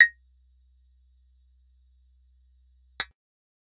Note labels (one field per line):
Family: bass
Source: synthesizer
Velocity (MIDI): 100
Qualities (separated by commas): percussive